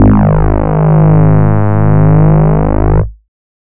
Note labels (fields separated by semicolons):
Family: bass; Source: synthesizer; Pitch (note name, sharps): G#1; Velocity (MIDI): 50; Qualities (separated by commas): distorted